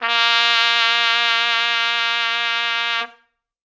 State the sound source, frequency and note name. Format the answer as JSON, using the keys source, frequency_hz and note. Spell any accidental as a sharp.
{"source": "acoustic", "frequency_hz": 233.1, "note": "A#3"}